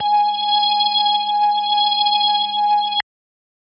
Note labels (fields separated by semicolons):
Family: organ; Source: electronic; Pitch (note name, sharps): G#5; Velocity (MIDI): 127